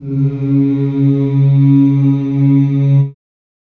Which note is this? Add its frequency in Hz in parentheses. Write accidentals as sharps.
C#3 (138.6 Hz)